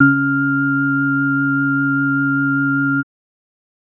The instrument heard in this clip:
electronic organ